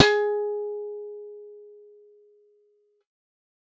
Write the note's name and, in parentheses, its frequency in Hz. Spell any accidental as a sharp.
G#4 (415.3 Hz)